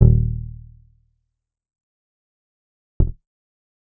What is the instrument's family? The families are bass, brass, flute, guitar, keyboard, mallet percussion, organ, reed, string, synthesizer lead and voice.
bass